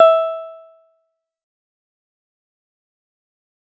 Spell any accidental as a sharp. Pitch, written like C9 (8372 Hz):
E5 (659.3 Hz)